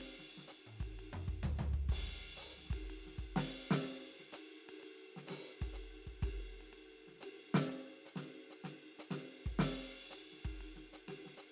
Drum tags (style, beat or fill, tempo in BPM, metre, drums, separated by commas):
jazz, beat, 125 BPM, 4/4, ride, closed hi-hat, hi-hat pedal, snare, high tom, mid tom, floor tom, kick